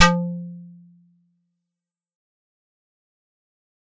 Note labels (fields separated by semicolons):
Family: keyboard; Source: acoustic; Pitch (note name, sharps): F3; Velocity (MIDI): 127; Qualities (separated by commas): fast decay, percussive